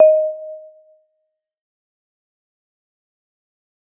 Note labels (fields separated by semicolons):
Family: mallet percussion; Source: acoustic; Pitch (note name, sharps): D#5; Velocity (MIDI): 50; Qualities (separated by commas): fast decay, percussive, reverb